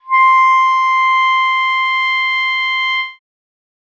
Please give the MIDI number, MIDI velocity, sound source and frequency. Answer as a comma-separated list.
84, 25, acoustic, 1047 Hz